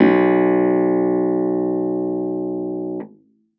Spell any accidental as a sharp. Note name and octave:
B1